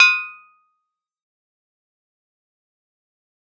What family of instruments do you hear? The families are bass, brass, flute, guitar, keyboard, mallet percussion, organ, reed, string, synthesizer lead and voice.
keyboard